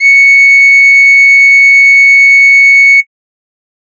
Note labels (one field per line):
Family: flute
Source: synthesizer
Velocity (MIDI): 25